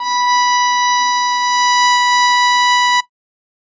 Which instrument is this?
acoustic string instrument